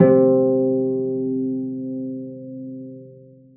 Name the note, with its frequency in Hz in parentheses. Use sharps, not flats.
C3 (130.8 Hz)